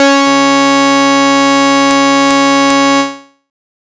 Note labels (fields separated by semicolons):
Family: bass; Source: synthesizer; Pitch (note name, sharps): C#4; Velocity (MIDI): 25; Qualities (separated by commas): bright, distorted